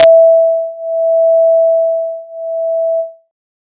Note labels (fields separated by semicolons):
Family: synthesizer lead; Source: synthesizer; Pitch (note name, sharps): E5; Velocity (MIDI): 100